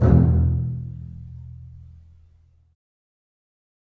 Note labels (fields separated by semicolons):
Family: string; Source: acoustic; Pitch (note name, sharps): E1; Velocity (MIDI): 75; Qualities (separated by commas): reverb